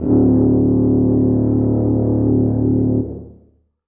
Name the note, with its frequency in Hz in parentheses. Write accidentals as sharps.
D1 (36.71 Hz)